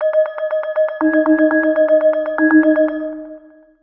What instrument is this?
synthesizer mallet percussion instrument